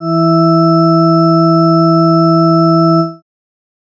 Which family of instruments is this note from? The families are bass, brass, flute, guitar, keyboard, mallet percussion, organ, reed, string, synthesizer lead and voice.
organ